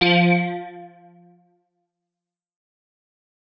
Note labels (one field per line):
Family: guitar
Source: electronic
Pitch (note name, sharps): F3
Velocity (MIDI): 50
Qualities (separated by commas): fast decay